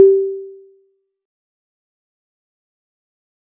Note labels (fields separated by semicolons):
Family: mallet percussion; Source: acoustic; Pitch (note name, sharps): G4; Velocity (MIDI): 25; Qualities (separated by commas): fast decay, percussive